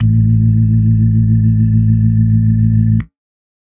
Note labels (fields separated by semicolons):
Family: organ; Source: electronic; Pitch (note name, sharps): A1; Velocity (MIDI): 127; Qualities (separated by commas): dark, reverb